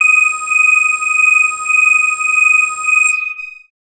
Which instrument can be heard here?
synthesizer bass